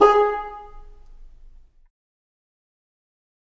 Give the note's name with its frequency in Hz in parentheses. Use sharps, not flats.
G#4 (415.3 Hz)